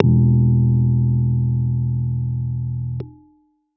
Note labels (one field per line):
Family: keyboard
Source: electronic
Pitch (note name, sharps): E1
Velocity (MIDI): 25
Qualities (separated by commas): dark